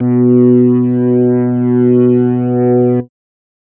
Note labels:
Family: organ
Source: electronic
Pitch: B2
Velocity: 25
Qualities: distorted

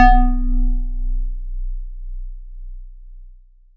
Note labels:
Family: mallet percussion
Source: acoustic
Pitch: B0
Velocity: 127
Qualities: long release

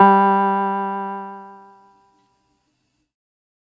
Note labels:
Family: keyboard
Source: electronic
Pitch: G3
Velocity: 127

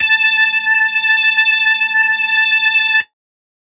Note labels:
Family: keyboard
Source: electronic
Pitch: A5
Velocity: 75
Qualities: distorted

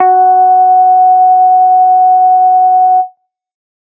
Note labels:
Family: bass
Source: synthesizer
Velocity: 25

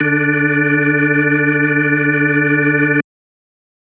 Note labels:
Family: organ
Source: electronic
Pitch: D3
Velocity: 50

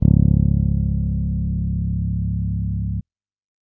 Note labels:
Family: bass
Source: electronic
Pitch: C#1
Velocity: 75

